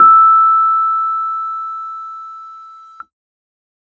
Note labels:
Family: keyboard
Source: electronic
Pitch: E6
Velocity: 25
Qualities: bright

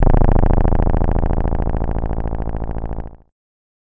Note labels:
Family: bass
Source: synthesizer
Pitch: A-1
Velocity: 100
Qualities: bright, distorted

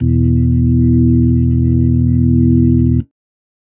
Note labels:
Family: organ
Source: electronic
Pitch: E1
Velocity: 100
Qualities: dark

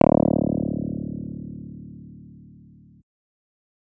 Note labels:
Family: guitar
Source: electronic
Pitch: D1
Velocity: 75

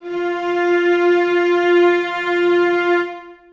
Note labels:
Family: string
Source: acoustic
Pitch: F4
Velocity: 75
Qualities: reverb

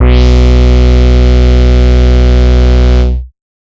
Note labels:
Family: bass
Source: synthesizer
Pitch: B1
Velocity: 100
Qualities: bright, distorted

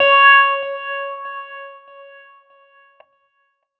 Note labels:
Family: keyboard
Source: electronic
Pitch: C#5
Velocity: 100

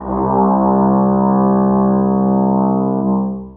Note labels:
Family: brass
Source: acoustic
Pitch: C2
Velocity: 25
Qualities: long release, reverb

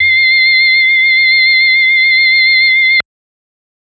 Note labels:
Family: organ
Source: electronic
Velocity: 75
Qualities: multiphonic

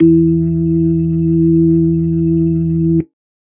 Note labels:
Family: organ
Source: electronic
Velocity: 127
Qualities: dark

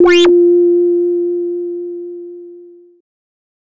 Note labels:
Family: bass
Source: synthesizer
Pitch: F4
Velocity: 100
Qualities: distorted

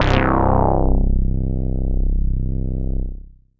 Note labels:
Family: bass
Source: synthesizer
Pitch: C1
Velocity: 100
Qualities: bright, distorted, tempo-synced

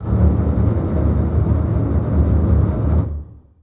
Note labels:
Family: string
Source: acoustic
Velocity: 127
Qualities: non-linear envelope, reverb

